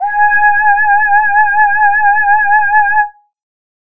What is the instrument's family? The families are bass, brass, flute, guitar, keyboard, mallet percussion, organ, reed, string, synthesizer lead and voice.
voice